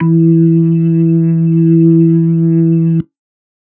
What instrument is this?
electronic organ